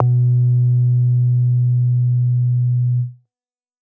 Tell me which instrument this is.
synthesizer bass